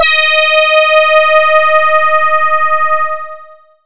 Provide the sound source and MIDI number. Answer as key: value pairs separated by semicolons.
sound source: synthesizer; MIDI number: 75